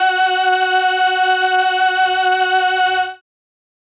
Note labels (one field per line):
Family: keyboard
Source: synthesizer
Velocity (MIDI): 50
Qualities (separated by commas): bright